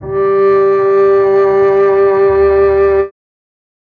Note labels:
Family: string; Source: acoustic; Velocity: 25; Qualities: reverb

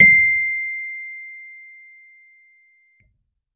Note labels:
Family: keyboard; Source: electronic; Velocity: 75

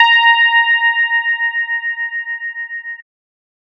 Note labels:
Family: bass; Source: synthesizer; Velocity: 75

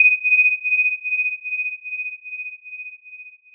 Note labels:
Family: mallet percussion; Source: electronic; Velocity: 75; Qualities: bright, long release

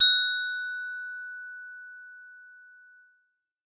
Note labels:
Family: bass; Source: synthesizer; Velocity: 75

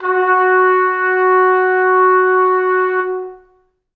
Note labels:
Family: brass; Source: acoustic; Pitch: F#4; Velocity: 25; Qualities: reverb

